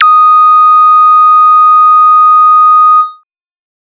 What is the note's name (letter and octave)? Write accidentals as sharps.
D#6